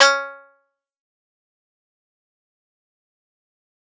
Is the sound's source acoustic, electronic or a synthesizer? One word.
acoustic